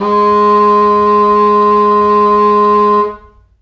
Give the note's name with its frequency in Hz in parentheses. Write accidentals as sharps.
G#3 (207.7 Hz)